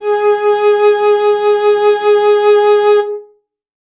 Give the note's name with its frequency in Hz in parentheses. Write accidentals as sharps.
G#4 (415.3 Hz)